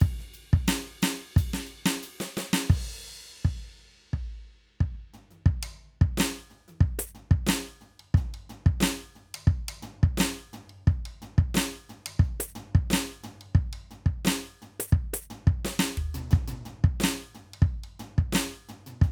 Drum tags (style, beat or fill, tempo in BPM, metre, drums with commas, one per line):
rock
beat
88 BPM
4/4
crash, ride, ride bell, percussion, snare, high tom, mid tom, floor tom, kick